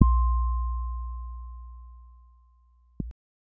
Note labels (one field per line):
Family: keyboard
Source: electronic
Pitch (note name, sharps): C6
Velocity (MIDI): 25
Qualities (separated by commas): dark